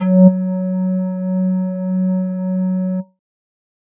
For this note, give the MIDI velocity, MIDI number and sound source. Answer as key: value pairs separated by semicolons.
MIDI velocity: 25; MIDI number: 54; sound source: synthesizer